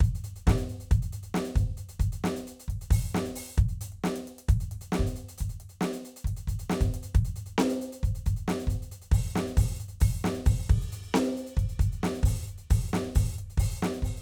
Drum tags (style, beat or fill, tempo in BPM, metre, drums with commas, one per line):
rock
beat
135 BPM
4/4
crash, closed hi-hat, open hi-hat, hi-hat pedal, snare, kick